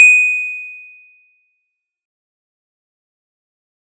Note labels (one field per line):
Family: mallet percussion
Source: acoustic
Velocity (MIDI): 127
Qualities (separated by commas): bright, fast decay